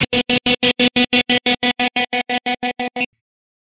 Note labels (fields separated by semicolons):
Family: guitar; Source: electronic; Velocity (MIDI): 100; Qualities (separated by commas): bright, distorted, tempo-synced